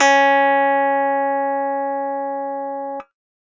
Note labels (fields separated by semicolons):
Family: keyboard; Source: electronic; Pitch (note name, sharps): C#4; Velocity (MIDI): 100